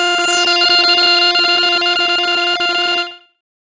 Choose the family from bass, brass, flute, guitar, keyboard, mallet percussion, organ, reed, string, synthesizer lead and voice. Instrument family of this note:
bass